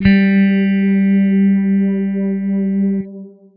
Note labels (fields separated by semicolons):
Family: guitar; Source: electronic; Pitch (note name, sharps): G3; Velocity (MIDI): 50; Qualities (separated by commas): distorted, long release